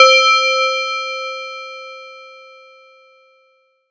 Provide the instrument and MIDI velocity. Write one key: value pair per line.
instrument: acoustic mallet percussion instrument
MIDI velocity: 100